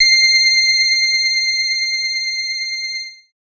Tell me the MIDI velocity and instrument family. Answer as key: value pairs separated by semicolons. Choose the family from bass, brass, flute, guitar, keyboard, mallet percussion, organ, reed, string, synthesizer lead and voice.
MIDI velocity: 50; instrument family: bass